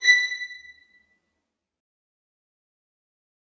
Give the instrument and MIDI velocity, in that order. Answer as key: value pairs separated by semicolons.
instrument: acoustic string instrument; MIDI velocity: 50